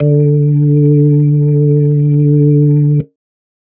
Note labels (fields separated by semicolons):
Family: organ; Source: electronic; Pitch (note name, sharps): D3; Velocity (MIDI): 127